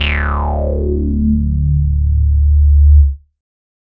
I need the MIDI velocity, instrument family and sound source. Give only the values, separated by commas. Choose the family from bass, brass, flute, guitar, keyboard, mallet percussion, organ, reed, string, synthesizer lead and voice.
50, bass, synthesizer